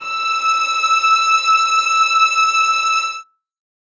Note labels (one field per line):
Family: string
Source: acoustic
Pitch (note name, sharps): E6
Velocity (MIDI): 75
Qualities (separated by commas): reverb